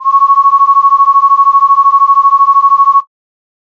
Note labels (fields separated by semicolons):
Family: flute; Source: synthesizer; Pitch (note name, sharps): C#6; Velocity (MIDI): 127